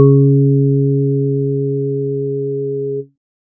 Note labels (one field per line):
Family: organ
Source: electronic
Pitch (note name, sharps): C#3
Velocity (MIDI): 50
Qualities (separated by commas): dark